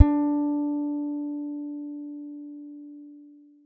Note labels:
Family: guitar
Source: acoustic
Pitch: D4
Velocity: 100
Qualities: dark

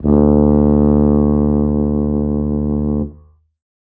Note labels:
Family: brass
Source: acoustic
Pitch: D2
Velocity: 50

